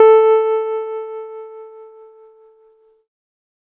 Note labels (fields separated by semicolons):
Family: keyboard; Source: electronic; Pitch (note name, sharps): A4; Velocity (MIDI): 100; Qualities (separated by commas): distorted